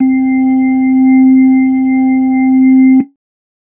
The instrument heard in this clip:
electronic keyboard